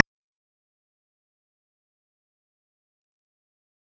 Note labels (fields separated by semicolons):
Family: bass; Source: synthesizer; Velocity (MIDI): 50; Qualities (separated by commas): fast decay, percussive